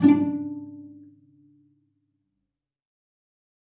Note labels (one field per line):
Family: string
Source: acoustic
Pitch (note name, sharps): D4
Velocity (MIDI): 25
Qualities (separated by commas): dark, fast decay, reverb